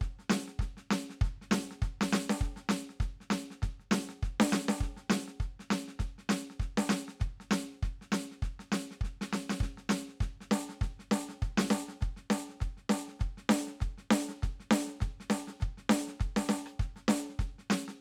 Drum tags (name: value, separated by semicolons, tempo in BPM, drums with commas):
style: rockabilly; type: beat; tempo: 200 BPM; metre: 4/4; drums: snare, cross-stick, kick